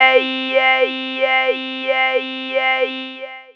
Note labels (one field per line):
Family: voice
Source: synthesizer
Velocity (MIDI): 100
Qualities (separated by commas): long release, non-linear envelope, tempo-synced